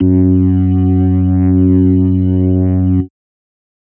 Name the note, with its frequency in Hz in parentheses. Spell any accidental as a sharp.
F#2 (92.5 Hz)